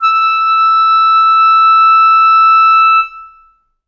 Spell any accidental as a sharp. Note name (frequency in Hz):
E6 (1319 Hz)